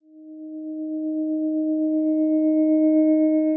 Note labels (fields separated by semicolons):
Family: guitar; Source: electronic; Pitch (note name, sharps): D#4; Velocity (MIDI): 75; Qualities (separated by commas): dark, long release